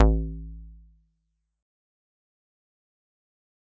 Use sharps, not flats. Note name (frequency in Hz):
A1 (55 Hz)